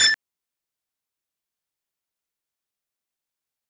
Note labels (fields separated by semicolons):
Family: bass; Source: synthesizer; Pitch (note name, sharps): A6; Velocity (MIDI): 50; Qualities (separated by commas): fast decay, percussive